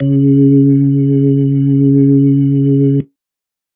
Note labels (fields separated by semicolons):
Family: organ; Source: electronic; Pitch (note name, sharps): C#3; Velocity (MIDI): 50